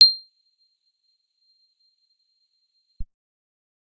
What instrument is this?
acoustic guitar